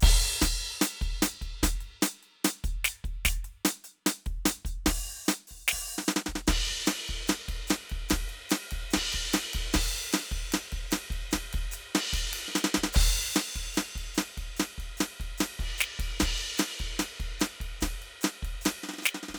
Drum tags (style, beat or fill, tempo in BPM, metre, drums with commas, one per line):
Motown
beat
148 BPM
4/4
crash, ride, closed hi-hat, open hi-hat, hi-hat pedal, snare, kick